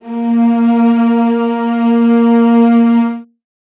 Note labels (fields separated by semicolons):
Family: string; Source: acoustic; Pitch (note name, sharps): A#3; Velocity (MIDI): 75; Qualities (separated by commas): reverb